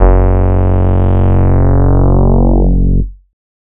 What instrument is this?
synthesizer bass